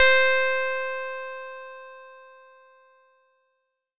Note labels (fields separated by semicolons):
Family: bass; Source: synthesizer; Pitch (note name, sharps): C5; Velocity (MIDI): 127; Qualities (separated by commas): bright, distorted